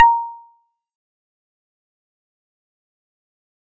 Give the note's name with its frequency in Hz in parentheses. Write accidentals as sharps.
A#5 (932.3 Hz)